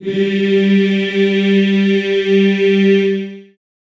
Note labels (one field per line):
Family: voice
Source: acoustic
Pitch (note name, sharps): G3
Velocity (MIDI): 75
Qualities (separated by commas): long release, reverb